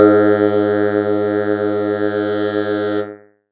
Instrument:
electronic keyboard